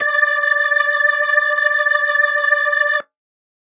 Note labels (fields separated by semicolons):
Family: organ; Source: electronic; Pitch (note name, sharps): D5; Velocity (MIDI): 127